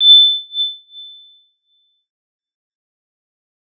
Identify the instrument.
synthesizer bass